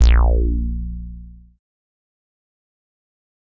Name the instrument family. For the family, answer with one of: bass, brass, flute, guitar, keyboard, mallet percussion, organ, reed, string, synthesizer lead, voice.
bass